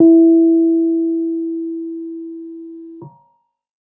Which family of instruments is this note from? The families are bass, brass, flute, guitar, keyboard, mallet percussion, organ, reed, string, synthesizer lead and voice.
keyboard